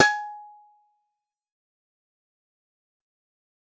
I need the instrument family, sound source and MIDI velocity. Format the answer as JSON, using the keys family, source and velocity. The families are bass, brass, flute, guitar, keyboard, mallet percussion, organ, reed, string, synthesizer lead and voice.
{"family": "guitar", "source": "synthesizer", "velocity": 50}